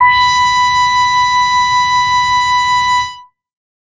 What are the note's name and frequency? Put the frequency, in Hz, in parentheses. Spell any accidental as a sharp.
B5 (987.8 Hz)